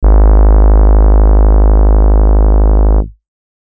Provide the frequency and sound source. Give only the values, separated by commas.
51.91 Hz, electronic